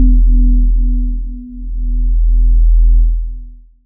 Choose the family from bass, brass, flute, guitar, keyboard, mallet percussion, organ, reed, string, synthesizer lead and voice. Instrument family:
voice